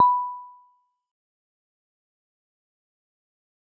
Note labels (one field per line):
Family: mallet percussion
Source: acoustic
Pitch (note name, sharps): B5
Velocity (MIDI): 50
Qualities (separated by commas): fast decay, percussive